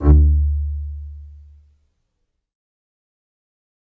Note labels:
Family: string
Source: acoustic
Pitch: D2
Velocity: 75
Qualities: fast decay, reverb

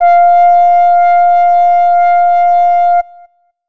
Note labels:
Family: flute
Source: acoustic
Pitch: F5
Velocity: 100

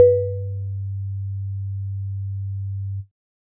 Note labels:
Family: keyboard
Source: electronic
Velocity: 127

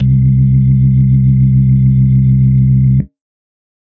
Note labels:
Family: organ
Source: electronic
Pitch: C2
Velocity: 100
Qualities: dark, reverb

